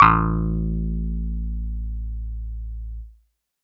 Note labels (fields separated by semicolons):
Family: keyboard; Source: electronic; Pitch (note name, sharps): A1; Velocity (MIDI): 25; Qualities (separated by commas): distorted